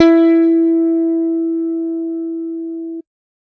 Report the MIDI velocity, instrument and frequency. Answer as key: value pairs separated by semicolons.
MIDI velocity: 100; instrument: electronic bass; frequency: 329.6 Hz